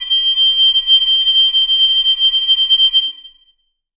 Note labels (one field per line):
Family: reed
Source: acoustic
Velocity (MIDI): 25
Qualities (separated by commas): bright, reverb